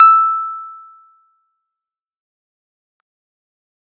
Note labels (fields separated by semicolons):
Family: keyboard; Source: electronic; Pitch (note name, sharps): E6; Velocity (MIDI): 127; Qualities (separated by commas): fast decay